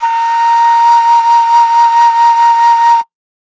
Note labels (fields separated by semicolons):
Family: flute; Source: acoustic; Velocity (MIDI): 75